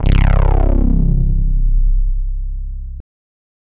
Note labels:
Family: bass; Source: synthesizer; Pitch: C1; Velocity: 127; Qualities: bright, distorted

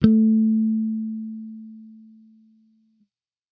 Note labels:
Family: bass; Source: electronic; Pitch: A3; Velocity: 100

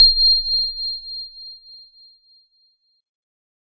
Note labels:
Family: organ; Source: electronic; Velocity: 127; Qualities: bright

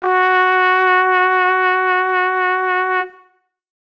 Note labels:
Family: brass; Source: acoustic; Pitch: F#4; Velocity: 75

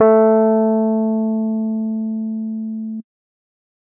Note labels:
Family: keyboard; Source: electronic; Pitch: A3; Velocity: 127; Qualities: dark

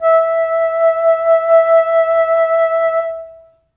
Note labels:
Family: flute; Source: acoustic; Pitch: E5; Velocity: 50; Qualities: long release, reverb

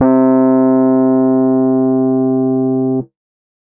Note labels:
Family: keyboard; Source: electronic; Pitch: C3; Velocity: 100

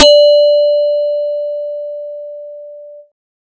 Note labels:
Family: bass; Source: synthesizer; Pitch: D5; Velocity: 50

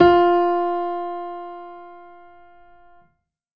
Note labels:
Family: keyboard; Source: acoustic; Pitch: F4; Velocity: 100; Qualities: reverb

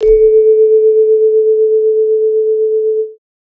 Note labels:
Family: mallet percussion; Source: acoustic; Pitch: A4; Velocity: 25; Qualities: multiphonic

